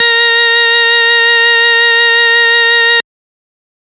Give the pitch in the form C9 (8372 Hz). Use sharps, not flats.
A#4 (466.2 Hz)